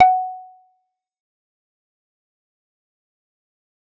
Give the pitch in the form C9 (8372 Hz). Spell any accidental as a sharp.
F#5 (740 Hz)